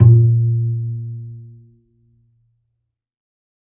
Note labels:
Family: string; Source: acoustic; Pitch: A#2; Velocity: 25; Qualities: dark, reverb

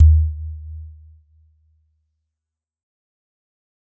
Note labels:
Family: mallet percussion; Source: acoustic; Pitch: D#2; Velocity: 75; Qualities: dark, fast decay

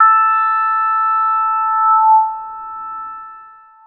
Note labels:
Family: synthesizer lead; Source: synthesizer; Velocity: 100; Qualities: long release

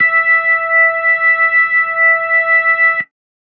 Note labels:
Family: organ; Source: electronic; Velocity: 127

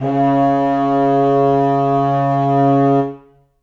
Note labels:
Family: reed; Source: acoustic; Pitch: C#3; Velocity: 100; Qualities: reverb

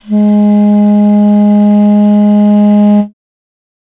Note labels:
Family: reed; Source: acoustic; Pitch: G#3; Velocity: 25

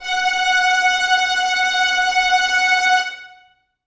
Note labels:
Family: string; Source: acoustic; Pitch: F#5; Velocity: 100; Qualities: bright, non-linear envelope, reverb

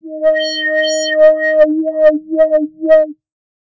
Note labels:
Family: bass; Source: synthesizer; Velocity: 50; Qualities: distorted, non-linear envelope

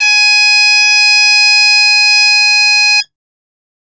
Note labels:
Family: flute; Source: acoustic; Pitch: G#5; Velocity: 25; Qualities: bright, reverb

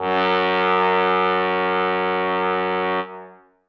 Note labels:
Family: brass; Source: acoustic; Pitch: F#2; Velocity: 100; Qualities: reverb

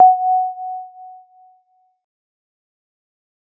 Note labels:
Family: keyboard; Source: electronic; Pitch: F#5; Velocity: 50; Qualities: fast decay

